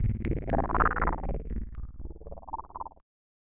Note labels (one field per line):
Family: keyboard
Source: electronic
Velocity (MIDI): 100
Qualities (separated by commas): distorted, non-linear envelope